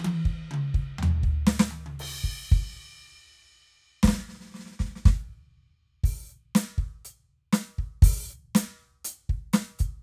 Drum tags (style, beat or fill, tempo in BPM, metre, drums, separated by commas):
rock, beat, 120 BPM, 4/4, crash, closed hi-hat, open hi-hat, hi-hat pedal, snare, high tom, mid tom, floor tom, kick